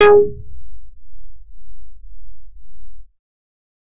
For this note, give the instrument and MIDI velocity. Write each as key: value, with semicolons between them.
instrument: synthesizer bass; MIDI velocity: 100